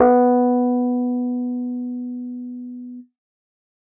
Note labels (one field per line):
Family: keyboard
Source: electronic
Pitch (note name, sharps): B3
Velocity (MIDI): 100